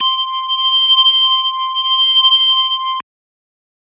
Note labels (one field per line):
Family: organ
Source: electronic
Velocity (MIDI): 25